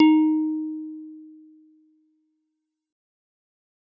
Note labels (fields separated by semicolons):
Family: guitar; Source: synthesizer; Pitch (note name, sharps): D#4; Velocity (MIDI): 100; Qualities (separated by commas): dark, fast decay